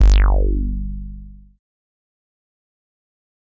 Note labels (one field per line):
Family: bass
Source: synthesizer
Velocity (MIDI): 100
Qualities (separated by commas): bright, distorted, fast decay